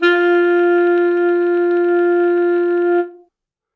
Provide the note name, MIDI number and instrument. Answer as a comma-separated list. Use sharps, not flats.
F4, 65, acoustic reed instrument